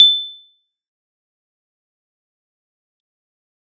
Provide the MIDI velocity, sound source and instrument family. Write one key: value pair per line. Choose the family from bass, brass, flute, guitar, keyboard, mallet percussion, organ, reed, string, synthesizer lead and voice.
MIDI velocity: 75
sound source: electronic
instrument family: keyboard